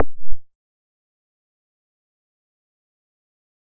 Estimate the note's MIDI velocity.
25